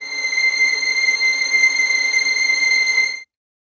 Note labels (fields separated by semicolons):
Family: string; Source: acoustic; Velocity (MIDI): 100; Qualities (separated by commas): reverb